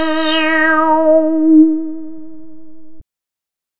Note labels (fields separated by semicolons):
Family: bass; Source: synthesizer; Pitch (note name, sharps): D#4; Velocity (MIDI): 127; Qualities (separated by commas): bright, distorted